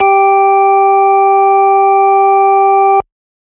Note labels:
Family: organ; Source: electronic; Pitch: G4; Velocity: 127

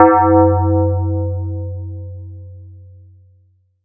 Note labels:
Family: mallet percussion; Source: electronic; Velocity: 127; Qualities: multiphonic

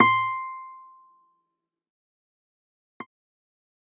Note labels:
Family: guitar; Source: electronic; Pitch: C6; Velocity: 50; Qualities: fast decay

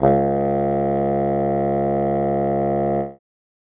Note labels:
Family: reed; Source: acoustic; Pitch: C#2; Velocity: 50

